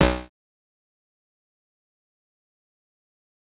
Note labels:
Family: bass; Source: synthesizer; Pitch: B1; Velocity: 75; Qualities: bright, distorted, fast decay, percussive

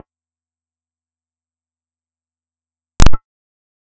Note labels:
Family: bass; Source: synthesizer; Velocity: 100; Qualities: percussive, reverb

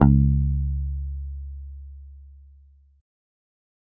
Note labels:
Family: guitar; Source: electronic; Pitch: C#2; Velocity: 50

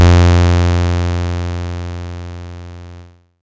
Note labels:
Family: bass; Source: synthesizer; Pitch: F2; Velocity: 25; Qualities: bright, distorted

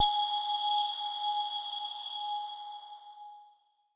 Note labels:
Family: mallet percussion; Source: electronic; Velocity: 100; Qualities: bright, non-linear envelope

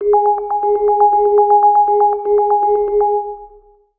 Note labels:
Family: mallet percussion; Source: synthesizer; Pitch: G#4; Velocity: 25; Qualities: dark, long release, multiphonic, percussive, tempo-synced

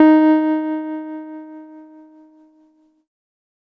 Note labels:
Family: keyboard; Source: electronic; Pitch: D#4; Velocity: 50; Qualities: distorted

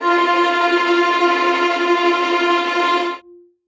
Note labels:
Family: string; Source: acoustic; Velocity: 100; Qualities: bright, non-linear envelope, reverb

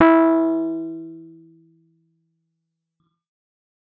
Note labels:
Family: keyboard; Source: electronic; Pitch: E4; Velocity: 100; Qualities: distorted

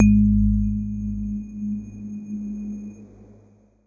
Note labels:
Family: keyboard; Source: electronic; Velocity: 50; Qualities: dark

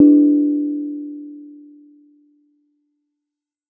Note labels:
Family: mallet percussion; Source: acoustic; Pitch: D4; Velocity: 100; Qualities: dark, reverb

